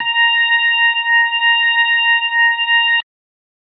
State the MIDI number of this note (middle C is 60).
82